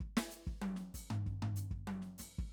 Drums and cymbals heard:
hi-hat pedal, snare, high tom, floor tom and kick